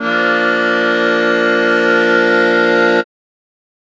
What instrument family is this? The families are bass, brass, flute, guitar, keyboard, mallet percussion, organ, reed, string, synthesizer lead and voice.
keyboard